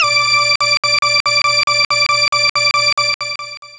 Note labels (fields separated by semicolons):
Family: synthesizer lead; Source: synthesizer; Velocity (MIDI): 100; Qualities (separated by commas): long release